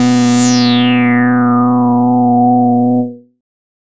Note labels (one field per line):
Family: bass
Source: synthesizer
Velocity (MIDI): 75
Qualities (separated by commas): bright, distorted, non-linear envelope